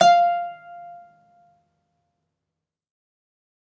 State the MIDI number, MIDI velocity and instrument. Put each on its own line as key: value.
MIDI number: 77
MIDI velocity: 75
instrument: acoustic guitar